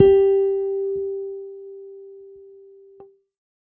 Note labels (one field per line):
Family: bass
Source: electronic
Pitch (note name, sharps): G4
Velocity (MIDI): 25